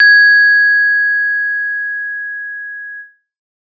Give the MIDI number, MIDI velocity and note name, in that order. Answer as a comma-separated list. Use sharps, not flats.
92, 127, G#6